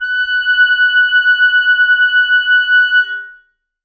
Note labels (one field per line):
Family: reed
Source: acoustic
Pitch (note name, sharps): F#6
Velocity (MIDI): 25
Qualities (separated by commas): reverb